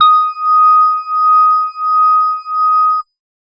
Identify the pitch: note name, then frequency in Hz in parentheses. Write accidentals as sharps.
D#6 (1245 Hz)